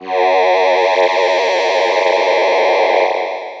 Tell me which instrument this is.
synthesizer voice